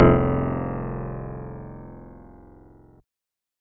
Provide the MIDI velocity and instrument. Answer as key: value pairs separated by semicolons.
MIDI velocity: 25; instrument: synthesizer lead